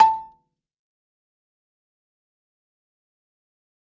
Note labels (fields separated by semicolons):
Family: mallet percussion; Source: acoustic; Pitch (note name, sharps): A5; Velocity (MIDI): 50; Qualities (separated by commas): distorted, fast decay, percussive, reverb